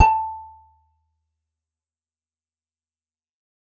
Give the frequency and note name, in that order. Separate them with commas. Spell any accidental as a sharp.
880 Hz, A5